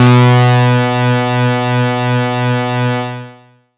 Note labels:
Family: bass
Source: synthesizer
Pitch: B2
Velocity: 100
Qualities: bright, distorted, long release

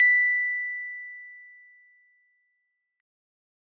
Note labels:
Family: keyboard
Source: acoustic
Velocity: 75

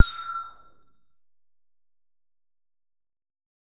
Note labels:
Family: bass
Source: synthesizer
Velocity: 50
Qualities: distorted, percussive

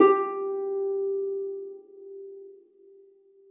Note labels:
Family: string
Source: acoustic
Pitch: G4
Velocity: 75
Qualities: reverb

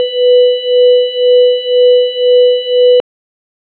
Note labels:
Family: organ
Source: electronic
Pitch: B4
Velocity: 25

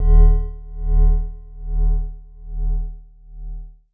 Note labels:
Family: mallet percussion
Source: electronic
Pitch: D#1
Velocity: 75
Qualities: long release

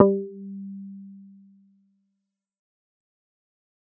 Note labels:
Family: bass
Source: synthesizer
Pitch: G3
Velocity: 25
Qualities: fast decay

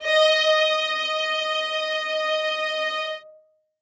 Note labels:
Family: string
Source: acoustic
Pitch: D#5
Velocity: 127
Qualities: reverb

